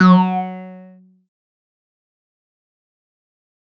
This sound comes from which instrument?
synthesizer bass